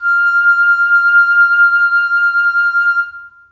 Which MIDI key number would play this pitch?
89